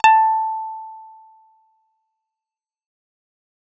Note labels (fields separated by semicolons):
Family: bass; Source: synthesizer; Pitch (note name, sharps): A5; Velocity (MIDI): 127; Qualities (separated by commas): fast decay